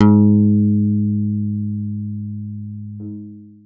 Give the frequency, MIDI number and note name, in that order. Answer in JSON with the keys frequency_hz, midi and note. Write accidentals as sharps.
{"frequency_hz": 103.8, "midi": 44, "note": "G#2"}